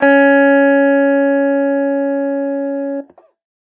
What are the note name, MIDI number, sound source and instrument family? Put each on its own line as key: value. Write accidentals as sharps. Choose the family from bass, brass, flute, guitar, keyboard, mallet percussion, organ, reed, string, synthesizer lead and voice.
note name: C#4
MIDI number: 61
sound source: electronic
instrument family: guitar